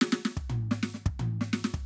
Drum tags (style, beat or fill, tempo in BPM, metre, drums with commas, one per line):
punk
fill
128 BPM
4/4
snare, high tom, floor tom, kick